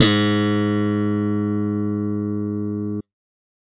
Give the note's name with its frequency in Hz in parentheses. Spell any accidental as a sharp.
G#2 (103.8 Hz)